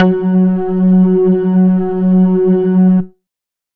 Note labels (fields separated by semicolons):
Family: bass; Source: synthesizer; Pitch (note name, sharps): F#3; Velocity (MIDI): 50